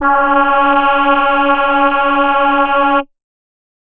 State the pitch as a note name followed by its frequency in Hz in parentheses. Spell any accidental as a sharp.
C#4 (277.2 Hz)